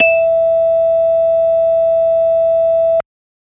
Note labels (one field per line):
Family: organ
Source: electronic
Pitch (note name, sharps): E5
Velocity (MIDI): 100